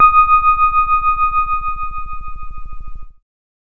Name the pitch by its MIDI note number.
87